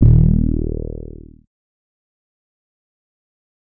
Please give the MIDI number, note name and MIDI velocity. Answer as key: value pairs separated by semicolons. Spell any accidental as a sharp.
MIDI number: 27; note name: D#1; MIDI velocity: 25